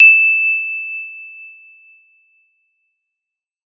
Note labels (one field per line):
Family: mallet percussion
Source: acoustic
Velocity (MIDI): 100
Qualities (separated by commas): bright